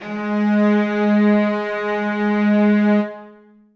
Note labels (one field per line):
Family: string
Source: acoustic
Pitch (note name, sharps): G#3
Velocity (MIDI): 100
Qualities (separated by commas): reverb